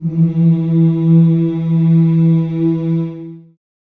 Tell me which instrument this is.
acoustic voice